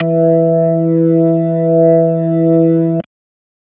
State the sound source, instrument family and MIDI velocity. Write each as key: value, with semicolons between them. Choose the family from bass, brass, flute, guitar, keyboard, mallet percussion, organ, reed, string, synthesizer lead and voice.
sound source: electronic; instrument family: organ; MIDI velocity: 75